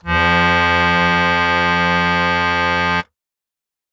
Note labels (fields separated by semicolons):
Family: keyboard; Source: acoustic; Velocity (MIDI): 50